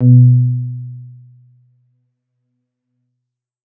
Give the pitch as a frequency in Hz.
123.5 Hz